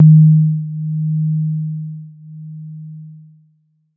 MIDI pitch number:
51